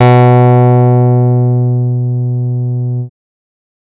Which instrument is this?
synthesizer bass